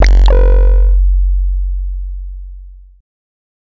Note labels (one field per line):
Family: bass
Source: synthesizer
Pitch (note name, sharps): F#1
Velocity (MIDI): 127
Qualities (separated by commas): distorted